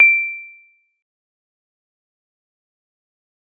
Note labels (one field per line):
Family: mallet percussion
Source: acoustic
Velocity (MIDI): 75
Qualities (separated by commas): fast decay, percussive